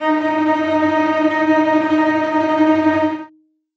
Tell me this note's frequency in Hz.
311.1 Hz